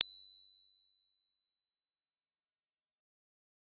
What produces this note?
electronic keyboard